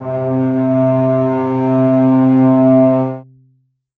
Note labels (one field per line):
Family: string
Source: acoustic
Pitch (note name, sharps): C3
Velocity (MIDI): 25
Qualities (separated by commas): reverb